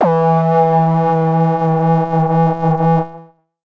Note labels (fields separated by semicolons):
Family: synthesizer lead; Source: synthesizer; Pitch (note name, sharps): E3; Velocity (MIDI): 50; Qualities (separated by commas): distorted, multiphonic, non-linear envelope